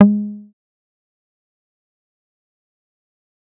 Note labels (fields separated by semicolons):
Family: bass; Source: synthesizer; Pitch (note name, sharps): G#3; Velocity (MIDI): 100; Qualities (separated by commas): dark, fast decay, percussive